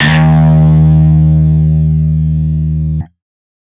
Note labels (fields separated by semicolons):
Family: guitar; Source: electronic; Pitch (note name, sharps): D#2; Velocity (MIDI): 127; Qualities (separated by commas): bright, distorted